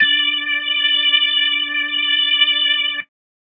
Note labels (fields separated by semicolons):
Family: organ; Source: electronic; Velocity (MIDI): 75; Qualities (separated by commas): bright